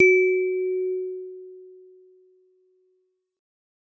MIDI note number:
66